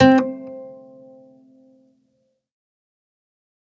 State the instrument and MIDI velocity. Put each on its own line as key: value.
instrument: acoustic string instrument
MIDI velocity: 75